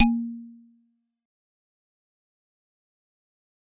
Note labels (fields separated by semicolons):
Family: mallet percussion; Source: acoustic; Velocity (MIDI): 25; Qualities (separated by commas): fast decay, percussive